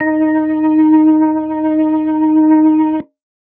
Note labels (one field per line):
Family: organ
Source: electronic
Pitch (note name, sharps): D#4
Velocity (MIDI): 25